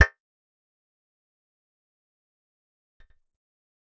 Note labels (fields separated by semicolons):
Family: bass; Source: synthesizer; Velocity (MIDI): 127; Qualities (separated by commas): fast decay, percussive